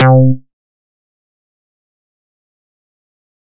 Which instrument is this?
synthesizer bass